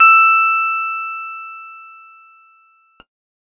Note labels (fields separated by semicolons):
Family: keyboard; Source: electronic; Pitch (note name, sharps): E6; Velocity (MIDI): 25; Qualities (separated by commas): bright